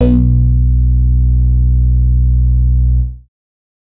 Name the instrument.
synthesizer bass